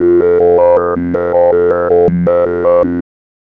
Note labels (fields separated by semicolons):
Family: bass; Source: synthesizer; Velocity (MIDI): 75; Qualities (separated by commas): tempo-synced